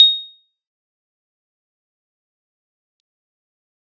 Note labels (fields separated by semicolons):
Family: keyboard; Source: electronic; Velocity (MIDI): 127; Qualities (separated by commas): bright, fast decay, percussive